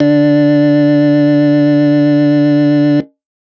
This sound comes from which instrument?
electronic organ